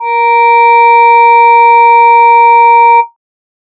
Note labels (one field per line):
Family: voice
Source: synthesizer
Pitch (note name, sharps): A#4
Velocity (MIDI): 75